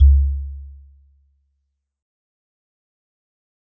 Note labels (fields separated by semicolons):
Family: mallet percussion; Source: acoustic; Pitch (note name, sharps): C#2; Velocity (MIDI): 25; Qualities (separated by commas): dark, fast decay, percussive